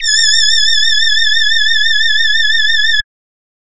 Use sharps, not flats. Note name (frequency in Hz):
A6 (1760 Hz)